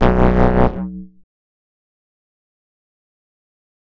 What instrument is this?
synthesizer bass